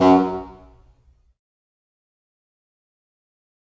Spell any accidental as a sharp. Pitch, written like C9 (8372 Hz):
F#2 (92.5 Hz)